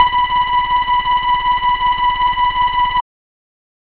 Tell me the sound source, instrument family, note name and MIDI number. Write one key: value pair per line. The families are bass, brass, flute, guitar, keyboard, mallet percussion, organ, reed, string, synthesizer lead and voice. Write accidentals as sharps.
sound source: synthesizer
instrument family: bass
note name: B5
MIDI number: 83